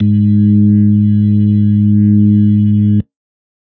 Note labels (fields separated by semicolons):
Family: organ; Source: electronic; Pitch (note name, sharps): G#2; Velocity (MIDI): 75